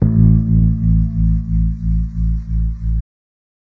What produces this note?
electronic guitar